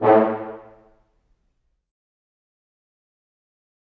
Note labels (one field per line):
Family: brass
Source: acoustic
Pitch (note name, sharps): A2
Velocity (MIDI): 75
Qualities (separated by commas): fast decay, percussive, reverb